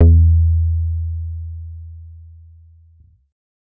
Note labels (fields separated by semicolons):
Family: bass; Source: synthesizer; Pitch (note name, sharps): E2; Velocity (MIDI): 75; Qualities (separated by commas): dark